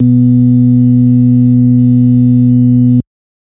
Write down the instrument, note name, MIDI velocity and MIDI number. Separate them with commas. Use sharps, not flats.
electronic organ, B2, 50, 47